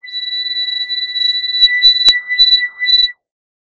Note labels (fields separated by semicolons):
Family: bass; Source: synthesizer; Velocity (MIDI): 75; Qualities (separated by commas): distorted, non-linear envelope